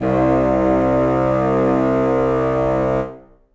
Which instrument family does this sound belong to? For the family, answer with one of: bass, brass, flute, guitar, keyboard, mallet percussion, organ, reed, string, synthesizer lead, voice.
reed